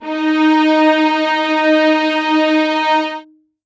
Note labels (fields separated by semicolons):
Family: string; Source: acoustic; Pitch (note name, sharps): D#4; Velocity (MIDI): 100; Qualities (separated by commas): reverb